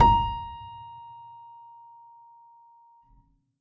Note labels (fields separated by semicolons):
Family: keyboard; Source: acoustic; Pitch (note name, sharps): A#5; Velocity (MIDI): 100; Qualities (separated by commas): reverb